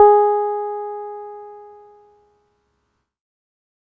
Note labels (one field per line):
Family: keyboard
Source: electronic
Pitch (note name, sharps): G#4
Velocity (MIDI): 50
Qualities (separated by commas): dark